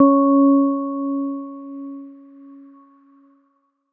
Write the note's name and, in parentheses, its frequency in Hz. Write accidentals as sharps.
C#4 (277.2 Hz)